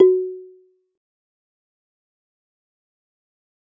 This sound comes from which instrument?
acoustic mallet percussion instrument